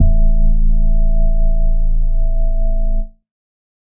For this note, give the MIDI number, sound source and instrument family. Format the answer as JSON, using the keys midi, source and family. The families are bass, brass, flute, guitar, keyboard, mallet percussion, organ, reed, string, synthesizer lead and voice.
{"midi": 21, "source": "electronic", "family": "organ"}